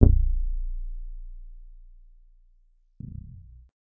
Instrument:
electronic guitar